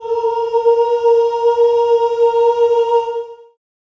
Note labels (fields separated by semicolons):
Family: voice; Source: acoustic; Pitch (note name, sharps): A#4; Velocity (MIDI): 50; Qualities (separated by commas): long release, reverb